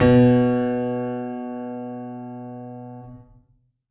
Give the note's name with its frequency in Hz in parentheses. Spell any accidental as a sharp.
B2 (123.5 Hz)